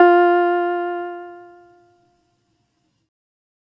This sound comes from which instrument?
electronic keyboard